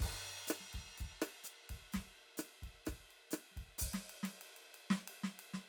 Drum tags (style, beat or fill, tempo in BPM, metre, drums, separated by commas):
bossa nova, beat, 127 BPM, 4/4, crash, ride, hi-hat pedal, snare, cross-stick, kick